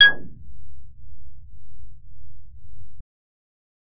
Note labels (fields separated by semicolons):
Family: bass; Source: synthesizer; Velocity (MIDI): 100; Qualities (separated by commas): distorted